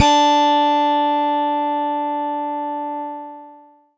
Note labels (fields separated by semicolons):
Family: keyboard; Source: electronic; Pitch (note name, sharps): D4; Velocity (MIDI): 127; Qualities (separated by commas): bright, long release